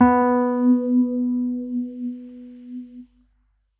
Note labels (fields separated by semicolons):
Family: keyboard; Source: electronic; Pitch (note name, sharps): B3; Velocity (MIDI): 75